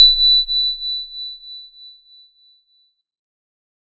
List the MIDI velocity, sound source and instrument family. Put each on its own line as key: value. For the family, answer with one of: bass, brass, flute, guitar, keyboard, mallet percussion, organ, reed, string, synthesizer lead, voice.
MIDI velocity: 50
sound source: electronic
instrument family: organ